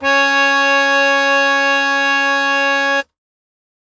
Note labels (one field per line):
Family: keyboard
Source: acoustic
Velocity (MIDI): 75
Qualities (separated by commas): bright